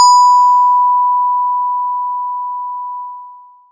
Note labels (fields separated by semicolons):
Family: mallet percussion; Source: electronic; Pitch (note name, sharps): B5; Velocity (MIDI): 25; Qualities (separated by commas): long release, multiphonic